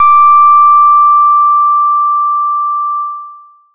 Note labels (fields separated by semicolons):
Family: bass; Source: synthesizer; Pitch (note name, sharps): D6; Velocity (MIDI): 50; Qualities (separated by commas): distorted, long release